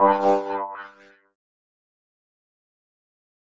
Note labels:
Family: keyboard; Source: electronic; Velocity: 100; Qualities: distorted, fast decay, non-linear envelope

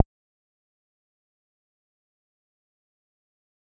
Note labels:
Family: bass; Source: synthesizer; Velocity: 50; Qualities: fast decay, percussive

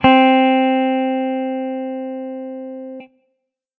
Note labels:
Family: guitar; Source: electronic; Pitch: C4; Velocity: 50; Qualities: distorted

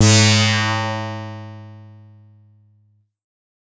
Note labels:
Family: bass; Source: synthesizer; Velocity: 25; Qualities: bright, distorted

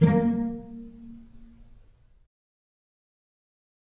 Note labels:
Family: string; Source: acoustic; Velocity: 50; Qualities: dark, fast decay, reverb

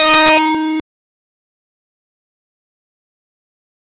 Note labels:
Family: bass; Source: synthesizer; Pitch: D#4; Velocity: 127; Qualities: bright, distorted, fast decay

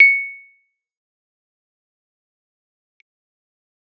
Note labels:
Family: keyboard; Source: electronic; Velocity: 25; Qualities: fast decay, percussive

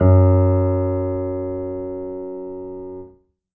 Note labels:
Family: keyboard; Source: acoustic; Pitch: F#2; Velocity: 50; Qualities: reverb

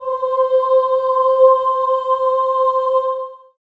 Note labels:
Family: voice; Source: acoustic; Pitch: C5; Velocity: 75; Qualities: reverb

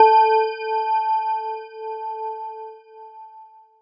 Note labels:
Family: mallet percussion; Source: electronic; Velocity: 25; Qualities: long release

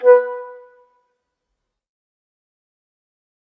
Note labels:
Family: flute; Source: acoustic; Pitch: B4; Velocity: 50; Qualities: fast decay, percussive, reverb

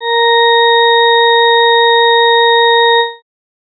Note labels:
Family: organ; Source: electronic; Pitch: A#4; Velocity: 25

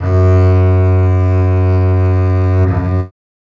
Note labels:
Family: string; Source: acoustic; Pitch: F#2; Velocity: 127; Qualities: reverb

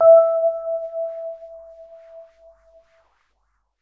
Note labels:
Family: keyboard; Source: electronic; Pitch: E5; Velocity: 25; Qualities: non-linear envelope

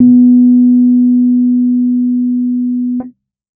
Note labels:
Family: keyboard; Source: electronic; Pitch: B3; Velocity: 25; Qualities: dark

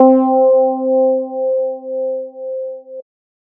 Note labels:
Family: bass; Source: synthesizer; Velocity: 75

